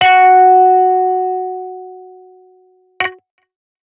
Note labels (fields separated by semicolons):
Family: guitar; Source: electronic; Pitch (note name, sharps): F#4; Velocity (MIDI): 127; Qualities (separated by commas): distorted